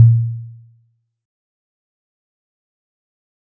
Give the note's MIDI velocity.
25